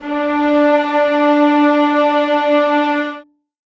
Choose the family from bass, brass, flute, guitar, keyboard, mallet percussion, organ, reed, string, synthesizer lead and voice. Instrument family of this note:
string